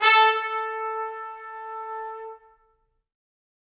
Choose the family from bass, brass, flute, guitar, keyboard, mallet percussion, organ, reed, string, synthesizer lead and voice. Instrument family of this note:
brass